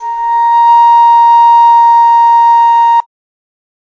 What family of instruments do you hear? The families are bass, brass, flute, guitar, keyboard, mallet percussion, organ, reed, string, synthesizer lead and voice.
flute